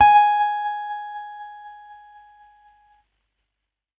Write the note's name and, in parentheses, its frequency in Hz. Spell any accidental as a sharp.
G#5 (830.6 Hz)